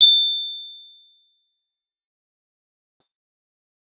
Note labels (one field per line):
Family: guitar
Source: acoustic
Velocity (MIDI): 100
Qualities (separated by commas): bright, distorted, fast decay